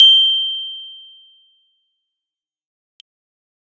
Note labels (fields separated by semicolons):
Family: keyboard; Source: electronic; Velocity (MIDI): 25; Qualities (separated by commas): bright